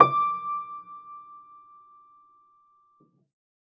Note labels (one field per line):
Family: keyboard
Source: acoustic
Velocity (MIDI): 127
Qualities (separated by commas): reverb